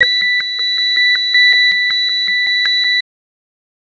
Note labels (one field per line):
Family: bass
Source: synthesizer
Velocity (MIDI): 100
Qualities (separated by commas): bright, tempo-synced